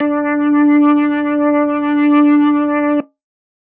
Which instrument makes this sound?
electronic organ